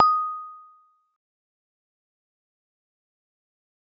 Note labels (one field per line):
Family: mallet percussion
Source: acoustic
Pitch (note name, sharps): D#6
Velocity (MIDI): 75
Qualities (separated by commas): fast decay, percussive